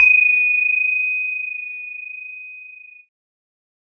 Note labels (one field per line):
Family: keyboard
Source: electronic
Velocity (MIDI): 127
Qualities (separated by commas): bright, multiphonic